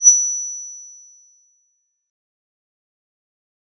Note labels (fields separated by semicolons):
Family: mallet percussion; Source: electronic; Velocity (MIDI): 127; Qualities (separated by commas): bright, fast decay